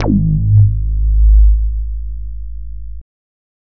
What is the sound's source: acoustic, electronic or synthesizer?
synthesizer